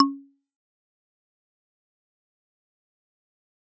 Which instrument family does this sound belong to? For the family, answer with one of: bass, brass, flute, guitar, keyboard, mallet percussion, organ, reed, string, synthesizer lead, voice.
mallet percussion